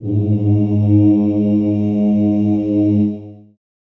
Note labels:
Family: voice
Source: acoustic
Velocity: 100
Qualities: dark, long release, reverb

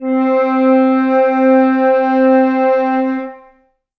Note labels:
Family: flute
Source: acoustic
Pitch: C4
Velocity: 50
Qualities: dark, long release, reverb

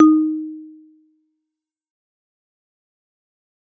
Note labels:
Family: mallet percussion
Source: acoustic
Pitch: D#4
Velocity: 100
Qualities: fast decay, percussive

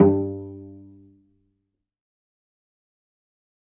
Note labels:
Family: string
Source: acoustic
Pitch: G2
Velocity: 127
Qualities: dark, fast decay, percussive, reverb

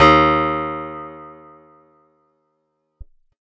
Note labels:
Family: guitar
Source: acoustic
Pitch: D#2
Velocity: 75

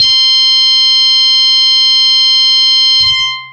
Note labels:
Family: guitar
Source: electronic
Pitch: C6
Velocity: 75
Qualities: bright, distorted, long release

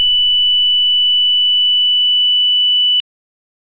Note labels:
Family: organ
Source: electronic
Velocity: 50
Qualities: bright

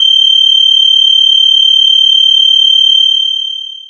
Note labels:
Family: bass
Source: synthesizer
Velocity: 100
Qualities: bright, distorted, long release

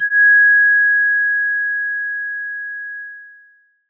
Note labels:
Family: mallet percussion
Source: electronic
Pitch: G#6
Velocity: 127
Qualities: bright, multiphonic

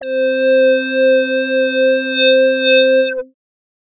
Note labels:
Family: bass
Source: synthesizer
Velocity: 127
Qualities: bright, distorted, non-linear envelope

